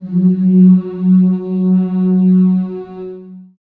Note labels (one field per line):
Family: voice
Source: acoustic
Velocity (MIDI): 75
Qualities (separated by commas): dark, long release, reverb